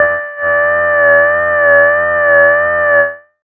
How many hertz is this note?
587.3 Hz